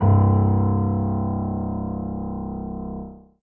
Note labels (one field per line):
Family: keyboard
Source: acoustic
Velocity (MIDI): 75